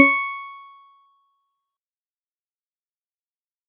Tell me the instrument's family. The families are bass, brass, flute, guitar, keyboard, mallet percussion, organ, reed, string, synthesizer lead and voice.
mallet percussion